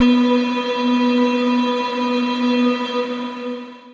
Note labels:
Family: guitar; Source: electronic; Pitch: B3; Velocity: 50; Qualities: long release

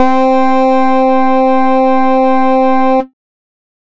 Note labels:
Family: bass; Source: synthesizer; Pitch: C4; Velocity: 100; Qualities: bright, distorted, multiphonic, tempo-synced

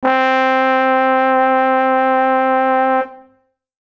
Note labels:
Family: brass; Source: acoustic; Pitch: C4; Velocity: 100

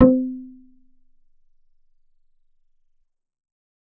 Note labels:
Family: bass; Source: synthesizer; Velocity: 75; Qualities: dark, percussive, reverb

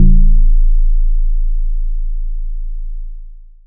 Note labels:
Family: mallet percussion; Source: electronic; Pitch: A0; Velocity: 50; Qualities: long release, multiphonic

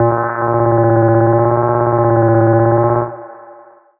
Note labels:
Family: bass; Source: synthesizer; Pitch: A#2; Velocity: 25; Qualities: long release, reverb

